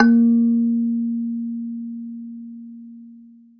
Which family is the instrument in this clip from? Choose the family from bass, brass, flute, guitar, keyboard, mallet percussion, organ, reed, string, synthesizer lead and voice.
mallet percussion